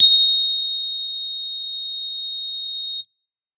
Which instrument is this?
synthesizer bass